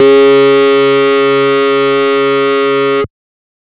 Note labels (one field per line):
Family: bass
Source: synthesizer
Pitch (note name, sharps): C#3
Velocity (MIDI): 127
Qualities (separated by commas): bright, distorted, multiphonic